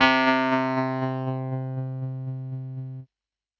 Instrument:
electronic keyboard